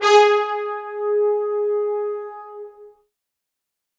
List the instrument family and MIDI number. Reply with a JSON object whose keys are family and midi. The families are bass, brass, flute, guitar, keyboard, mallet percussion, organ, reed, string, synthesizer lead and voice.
{"family": "brass", "midi": 68}